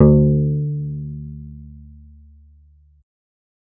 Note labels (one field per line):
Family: bass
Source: synthesizer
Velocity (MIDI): 50